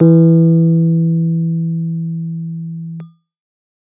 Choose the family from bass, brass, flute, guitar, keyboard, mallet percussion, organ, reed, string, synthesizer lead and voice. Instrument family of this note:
keyboard